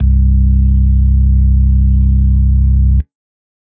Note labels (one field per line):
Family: organ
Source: electronic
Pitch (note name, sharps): C1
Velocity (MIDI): 75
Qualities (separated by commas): dark